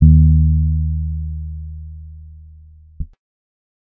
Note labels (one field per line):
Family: bass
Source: synthesizer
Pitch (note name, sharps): D#2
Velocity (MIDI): 25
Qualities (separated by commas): dark